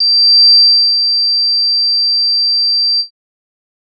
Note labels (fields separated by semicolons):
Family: bass; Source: synthesizer; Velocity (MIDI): 25; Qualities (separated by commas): bright, distorted